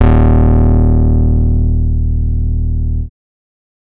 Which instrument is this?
synthesizer bass